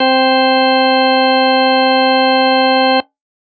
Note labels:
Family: organ; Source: electronic; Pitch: C4; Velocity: 25

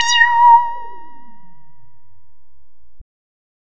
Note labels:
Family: bass; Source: synthesizer; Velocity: 100; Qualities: distorted

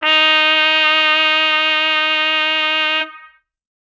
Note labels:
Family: brass; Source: acoustic; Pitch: D#4; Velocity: 127; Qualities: bright, distorted

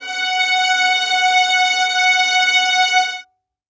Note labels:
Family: string; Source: acoustic; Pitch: F#5; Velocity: 100; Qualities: reverb

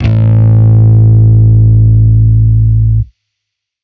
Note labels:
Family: bass; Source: electronic; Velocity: 100; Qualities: distorted

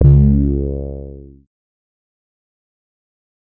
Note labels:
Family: bass; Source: synthesizer; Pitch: C#2; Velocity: 50; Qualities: distorted, fast decay

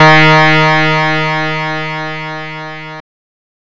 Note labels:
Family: guitar; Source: synthesizer; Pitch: D#3; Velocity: 25; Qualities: bright, distorted

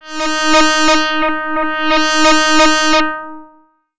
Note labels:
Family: bass; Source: synthesizer; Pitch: D#4; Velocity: 127; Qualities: bright, distorted, long release, tempo-synced

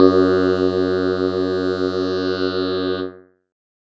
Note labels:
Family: keyboard; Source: electronic; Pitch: F#2; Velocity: 100; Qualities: bright, distorted, multiphonic

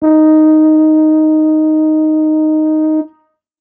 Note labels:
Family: brass; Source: acoustic; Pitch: D#4; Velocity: 50

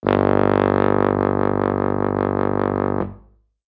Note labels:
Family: brass; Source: acoustic; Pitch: G1; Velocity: 127

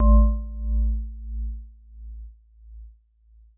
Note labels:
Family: mallet percussion; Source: acoustic; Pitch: A1; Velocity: 50; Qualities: dark, non-linear envelope

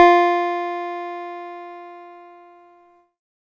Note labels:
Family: keyboard; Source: electronic; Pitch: F4; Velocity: 127; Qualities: distorted

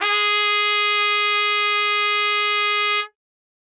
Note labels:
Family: brass; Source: acoustic; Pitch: G#4; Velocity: 127; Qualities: bright

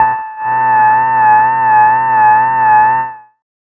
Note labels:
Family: bass; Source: synthesizer; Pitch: A5; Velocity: 25; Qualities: distorted, tempo-synced

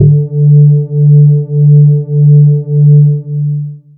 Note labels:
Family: bass; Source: synthesizer; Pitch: D3; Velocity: 50; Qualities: long release

